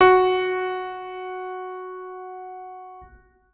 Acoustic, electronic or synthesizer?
electronic